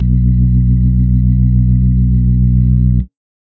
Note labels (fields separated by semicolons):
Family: organ; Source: electronic; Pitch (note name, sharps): B1; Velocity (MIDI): 100; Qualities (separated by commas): dark, reverb